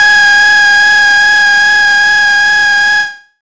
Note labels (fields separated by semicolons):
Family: bass; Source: synthesizer; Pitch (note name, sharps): G#5; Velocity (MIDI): 127; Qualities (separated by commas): bright, distorted, non-linear envelope